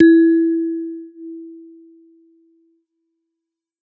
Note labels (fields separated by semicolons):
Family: mallet percussion; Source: acoustic; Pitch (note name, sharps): E4; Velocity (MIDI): 100; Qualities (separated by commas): non-linear envelope